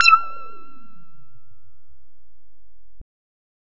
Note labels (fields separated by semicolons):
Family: bass; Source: synthesizer; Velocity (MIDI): 75